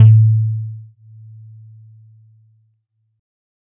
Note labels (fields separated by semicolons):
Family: keyboard; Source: electronic; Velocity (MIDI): 25